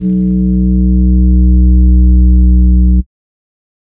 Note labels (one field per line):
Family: flute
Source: synthesizer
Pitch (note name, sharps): B1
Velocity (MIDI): 127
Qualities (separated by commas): dark